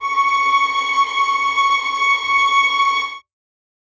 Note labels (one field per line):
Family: string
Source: acoustic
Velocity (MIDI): 25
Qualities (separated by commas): bright, non-linear envelope, reverb